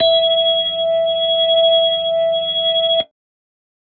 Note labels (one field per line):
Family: organ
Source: electronic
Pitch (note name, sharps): E5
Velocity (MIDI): 50